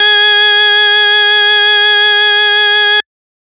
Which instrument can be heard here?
electronic organ